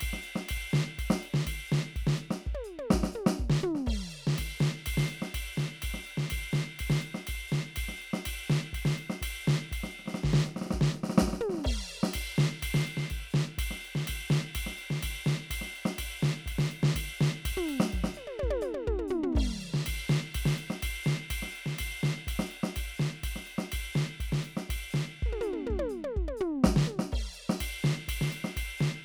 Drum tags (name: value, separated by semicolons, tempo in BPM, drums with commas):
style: calypso; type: beat; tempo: 124 BPM; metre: 4/4; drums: crash, ride, ride bell, closed hi-hat, hi-hat pedal, snare, high tom, mid tom, floor tom, kick